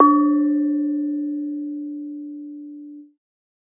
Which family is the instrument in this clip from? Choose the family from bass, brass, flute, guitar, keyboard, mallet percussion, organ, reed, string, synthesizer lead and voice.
mallet percussion